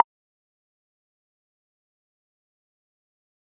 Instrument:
electronic guitar